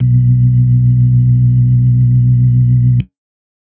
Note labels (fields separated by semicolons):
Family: organ; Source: electronic; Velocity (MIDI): 50; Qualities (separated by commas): dark, reverb